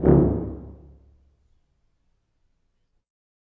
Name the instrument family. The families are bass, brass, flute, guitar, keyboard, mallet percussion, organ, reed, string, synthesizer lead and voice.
brass